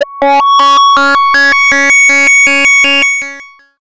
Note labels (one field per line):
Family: bass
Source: synthesizer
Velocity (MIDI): 25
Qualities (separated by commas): bright, distorted, long release, multiphonic, tempo-synced